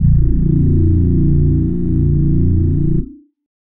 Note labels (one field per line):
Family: voice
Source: synthesizer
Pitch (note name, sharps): A#0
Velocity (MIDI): 75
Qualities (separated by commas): multiphonic